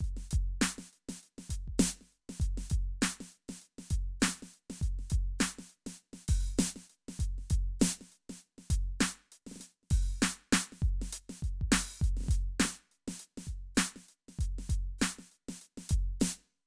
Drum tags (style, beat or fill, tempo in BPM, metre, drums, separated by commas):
funk, beat, 100 BPM, 4/4, closed hi-hat, open hi-hat, hi-hat pedal, snare, kick